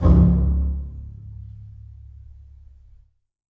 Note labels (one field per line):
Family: string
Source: acoustic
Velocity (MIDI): 100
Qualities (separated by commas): reverb